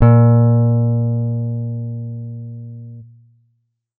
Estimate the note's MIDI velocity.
25